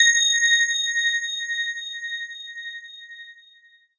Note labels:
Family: mallet percussion; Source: electronic; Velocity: 127; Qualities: bright

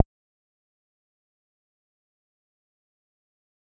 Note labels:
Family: bass; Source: synthesizer; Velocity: 25; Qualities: fast decay, percussive

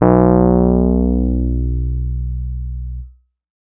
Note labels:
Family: keyboard; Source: electronic; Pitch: B1; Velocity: 25; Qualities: distorted

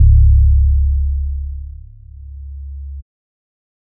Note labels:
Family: bass; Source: synthesizer; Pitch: C#1; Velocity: 75

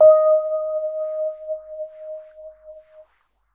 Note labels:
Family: keyboard; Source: electronic; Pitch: D#5; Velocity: 25; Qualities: non-linear envelope

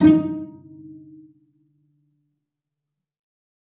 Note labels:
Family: string; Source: acoustic; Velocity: 75; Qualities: fast decay, percussive, reverb

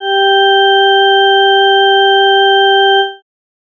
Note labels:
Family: organ; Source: electronic; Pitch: G4; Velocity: 75

